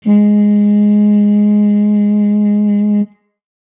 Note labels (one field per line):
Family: brass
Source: acoustic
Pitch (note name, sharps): G#3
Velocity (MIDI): 25